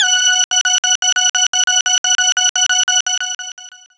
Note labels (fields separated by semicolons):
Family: synthesizer lead; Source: synthesizer; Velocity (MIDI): 75; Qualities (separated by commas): long release